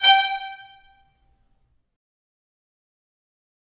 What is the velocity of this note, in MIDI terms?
127